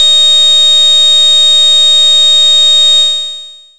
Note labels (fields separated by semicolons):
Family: bass; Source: synthesizer; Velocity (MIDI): 25; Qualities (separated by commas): bright, distorted, long release